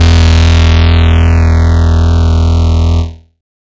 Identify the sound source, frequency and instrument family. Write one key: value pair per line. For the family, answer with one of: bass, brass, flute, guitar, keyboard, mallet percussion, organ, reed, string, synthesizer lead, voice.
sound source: synthesizer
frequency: 41.2 Hz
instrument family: bass